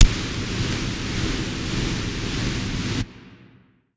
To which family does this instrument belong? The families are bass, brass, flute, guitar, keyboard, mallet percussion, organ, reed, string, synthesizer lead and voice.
flute